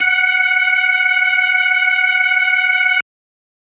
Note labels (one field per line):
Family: organ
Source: electronic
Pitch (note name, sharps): F#5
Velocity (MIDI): 25